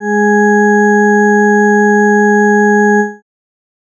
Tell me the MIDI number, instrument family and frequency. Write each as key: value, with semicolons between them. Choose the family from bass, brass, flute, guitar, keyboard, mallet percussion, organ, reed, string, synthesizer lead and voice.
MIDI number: 56; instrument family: organ; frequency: 207.7 Hz